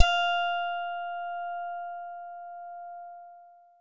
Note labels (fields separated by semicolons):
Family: guitar; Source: synthesizer; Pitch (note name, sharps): F5; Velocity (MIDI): 100